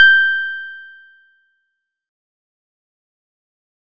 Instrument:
synthesizer guitar